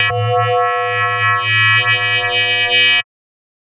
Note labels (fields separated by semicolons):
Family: mallet percussion; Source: synthesizer; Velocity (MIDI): 127; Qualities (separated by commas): multiphonic, non-linear envelope